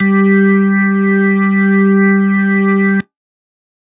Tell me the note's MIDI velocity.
25